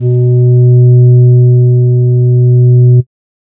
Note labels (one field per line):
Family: flute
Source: synthesizer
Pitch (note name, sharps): B2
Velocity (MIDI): 50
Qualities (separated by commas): dark